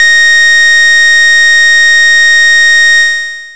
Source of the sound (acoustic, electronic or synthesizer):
synthesizer